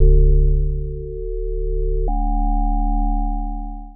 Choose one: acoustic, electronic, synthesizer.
synthesizer